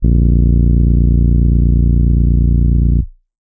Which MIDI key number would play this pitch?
22